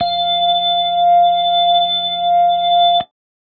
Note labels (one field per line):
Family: organ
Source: electronic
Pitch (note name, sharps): F5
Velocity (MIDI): 127